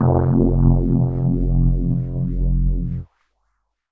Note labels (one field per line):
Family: keyboard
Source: electronic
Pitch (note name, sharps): F1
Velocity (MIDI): 75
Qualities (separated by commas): distorted, non-linear envelope